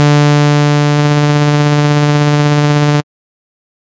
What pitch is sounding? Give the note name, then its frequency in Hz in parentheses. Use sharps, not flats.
D3 (146.8 Hz)